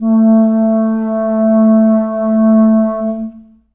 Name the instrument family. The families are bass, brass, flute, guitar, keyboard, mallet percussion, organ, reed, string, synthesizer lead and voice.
reed